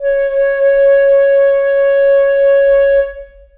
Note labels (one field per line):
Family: reed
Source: acoustic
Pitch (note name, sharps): C#5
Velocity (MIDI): 50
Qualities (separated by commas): long release, reverb